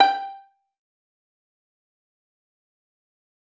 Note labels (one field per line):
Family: string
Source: acoustic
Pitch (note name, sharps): G5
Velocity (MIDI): 127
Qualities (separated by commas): fast decay, percussive, reverb